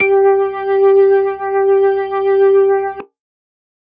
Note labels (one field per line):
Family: organ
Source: electronic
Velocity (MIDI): 127